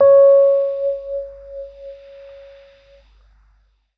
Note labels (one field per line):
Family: keyboard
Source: electronic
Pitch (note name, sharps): C#5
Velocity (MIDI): 25